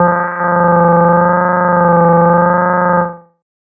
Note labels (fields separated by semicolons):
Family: bass; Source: synthesizer; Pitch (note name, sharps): F3; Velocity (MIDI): 25; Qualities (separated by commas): distorted, tempo-synced